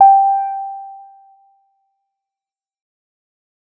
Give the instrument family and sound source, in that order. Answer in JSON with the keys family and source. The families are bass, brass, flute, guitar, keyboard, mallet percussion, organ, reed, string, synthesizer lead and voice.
{"family": "bass", "source": "synthesizer"}